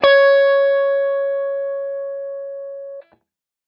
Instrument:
electronic guitar